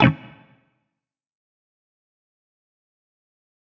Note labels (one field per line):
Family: guitar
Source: electronic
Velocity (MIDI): 25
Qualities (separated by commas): distorted, fast decay, percussive